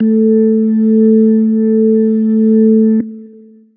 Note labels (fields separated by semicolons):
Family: organ; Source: electronic; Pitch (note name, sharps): A3; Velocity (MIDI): 25; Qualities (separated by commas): dark, long release